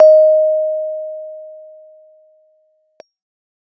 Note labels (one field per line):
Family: keyboard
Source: electronic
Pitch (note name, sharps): D#5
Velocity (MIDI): 25